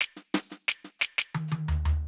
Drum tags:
rock
fill
115 BPM
4/4
hi-hat pedal, snare, high tom, floor tom

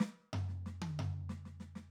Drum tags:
jazz
fill
125 BPM
4/4
snare, high tom, floor tom

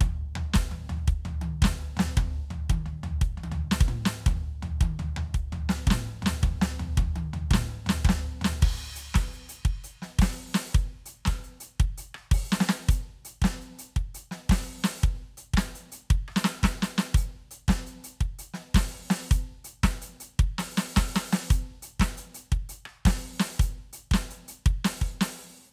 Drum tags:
rock shuffle
beat
112 BPM
4/4
crash, closed hi-hat, open hi-hat, hi-hat pedal, snare, cross-stick, high tom, mid tom, floor tom, kick

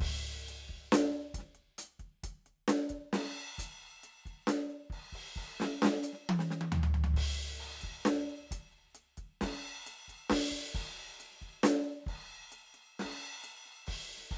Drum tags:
hip-hop
beat
67 BPM
4/4
crash, ride, closed hi-hat, hi-hat pedal, snare, high tom, floor tom, kick

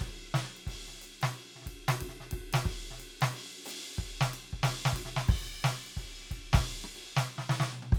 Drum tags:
rock
beat
90 BPM
4/4
crash, ride, ride bell, open hi-hat, hi-hat pedal, snare, cross-stick, high tom, kick

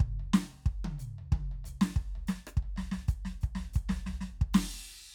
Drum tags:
swing
beat
185 BPM
4/4
crash, hi-hat pedal, snare, cross-stick, high tom, floor tom, kick

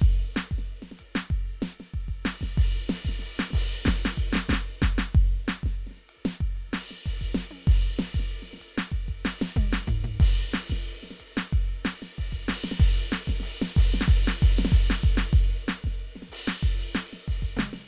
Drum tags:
Afrobeat
beat
94 BPM
4/4
crash, ride, ride bell, hi-hat pedal, snare, high tom, mid tom, floor tom, kick

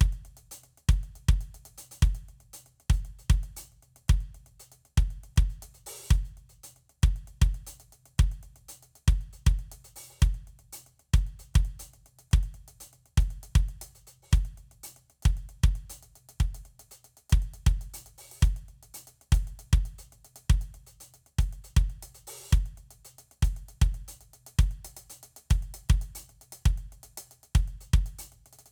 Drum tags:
funk
beat
117 BPM
4/4
closed hi-hat, open hi-hat, hi-hat pedal, kick

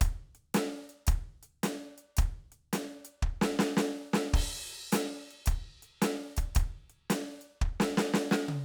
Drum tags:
rock
beat
110 BPM
4/4
crash, closed hi-hat, snare, high tom, kick

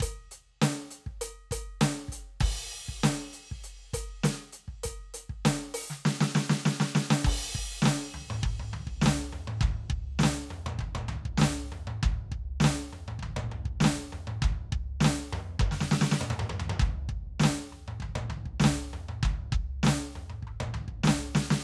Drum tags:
rock
beat
100 BPM
4/4
crash, closed hi-hat, open hi-hat, hi-hat pedal, snare, high tom, mid tom, floor tom, kick

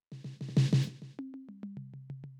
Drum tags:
hip-hop
fill
100 BPM
4/4
hi-hat pedal, snare, high tom, mid tom, floor tom

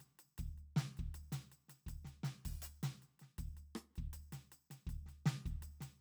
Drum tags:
funk
beat
80 BPM
4/4
percussion, snare, cross-stick, kick

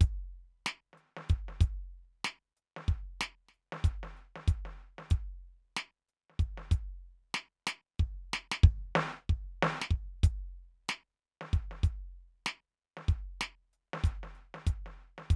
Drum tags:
hip-hop
beat
94 BPM
4/4
closed hi-hat, hi-hat pedal, snare, kick

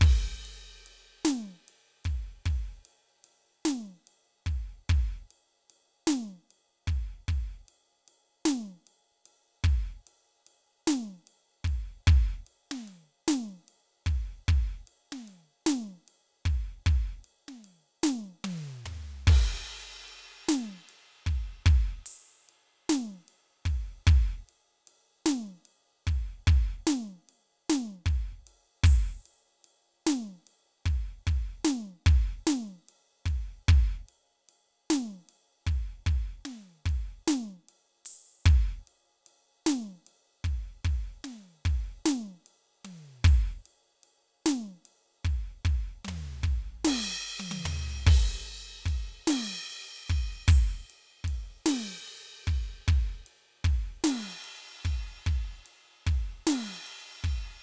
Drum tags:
rock
beat
50 BPM
4/4
crash, ride, open hi-hat, hi-hat pedal, snare, high tom, floor tom, kick

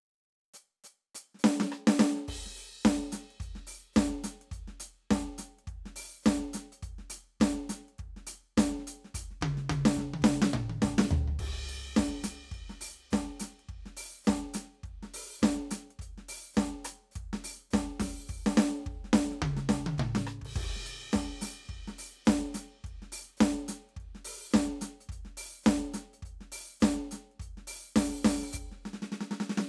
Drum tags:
soul
beat
105 BPM
4/4
crash, ride, closed hi-hat, open hi-hat, hi-hat pedal, snare, cross-stick, high tom, mid tom, floor tom, kick

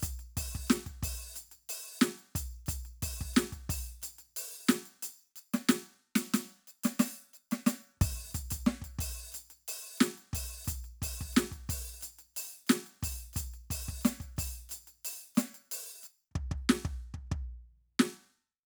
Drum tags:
hip-hop
beat
90 BPM
4/4
crash, percussion, snare, kick

